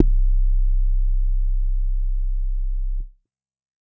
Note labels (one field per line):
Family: bass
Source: synthesizer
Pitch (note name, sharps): C1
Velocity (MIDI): 50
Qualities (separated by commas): dark, distorted